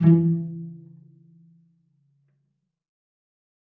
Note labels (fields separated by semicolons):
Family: string; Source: acoustic; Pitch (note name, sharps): E3; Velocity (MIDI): 50; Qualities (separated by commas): dark, fast decay, reverb